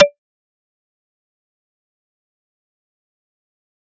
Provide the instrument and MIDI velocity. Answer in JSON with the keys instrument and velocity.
{"instrument": "electronic mallet percussion instrument", "velocity": 127}